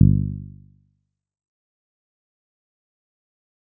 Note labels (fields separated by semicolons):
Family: bass; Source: synthesizer; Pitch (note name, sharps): G1; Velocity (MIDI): 50; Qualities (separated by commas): dark, fast decay, percussive